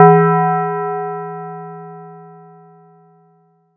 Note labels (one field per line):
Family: mallet percussion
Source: acoustic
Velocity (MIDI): 127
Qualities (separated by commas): multiphonic